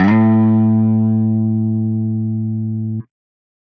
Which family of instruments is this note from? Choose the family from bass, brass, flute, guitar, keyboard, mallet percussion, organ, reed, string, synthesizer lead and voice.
guitar